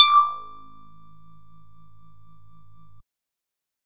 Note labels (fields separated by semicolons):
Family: bass; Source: synthesizer; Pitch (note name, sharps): D6; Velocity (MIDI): 127